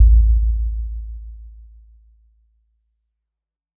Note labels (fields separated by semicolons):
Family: mallet percussion; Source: acoustic; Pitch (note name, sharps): A1; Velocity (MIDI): 25; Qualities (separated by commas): dark, reverb